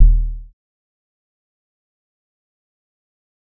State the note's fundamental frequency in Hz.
38.89 Hz